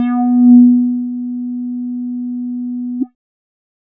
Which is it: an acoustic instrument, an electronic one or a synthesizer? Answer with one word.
synthesizer